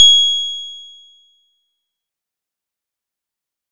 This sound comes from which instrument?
synthesizer guitar